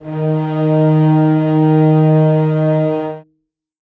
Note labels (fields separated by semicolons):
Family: string; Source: acoustic; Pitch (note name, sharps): D#3; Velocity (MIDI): 25; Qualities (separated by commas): reverb